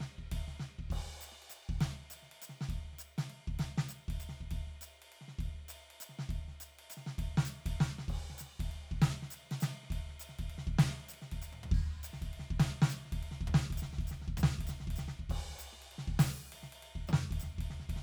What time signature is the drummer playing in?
3/4